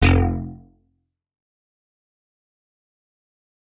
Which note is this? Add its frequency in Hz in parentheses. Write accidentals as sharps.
F1 (43.65 Hz)